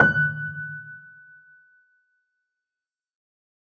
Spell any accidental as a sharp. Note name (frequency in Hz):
F#6 (1480 Hz)